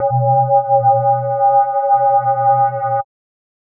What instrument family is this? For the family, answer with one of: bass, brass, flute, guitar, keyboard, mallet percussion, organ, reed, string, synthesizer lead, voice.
mallet percussion